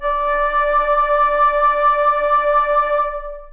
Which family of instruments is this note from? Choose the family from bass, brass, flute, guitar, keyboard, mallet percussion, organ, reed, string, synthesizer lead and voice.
flute